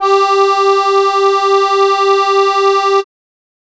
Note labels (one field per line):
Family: keyboard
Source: acoustic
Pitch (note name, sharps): G4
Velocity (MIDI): 75